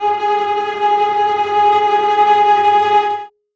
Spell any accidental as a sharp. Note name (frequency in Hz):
G#4 (415.3 Hz)